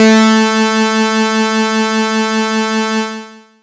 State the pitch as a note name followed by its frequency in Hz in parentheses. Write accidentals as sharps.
A3 (220 Hz)